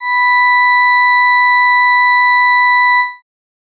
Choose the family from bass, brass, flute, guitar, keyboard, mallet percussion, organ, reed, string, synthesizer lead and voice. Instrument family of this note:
organ